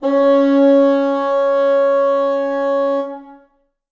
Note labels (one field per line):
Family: reed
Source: acoustic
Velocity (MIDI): 127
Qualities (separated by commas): reverb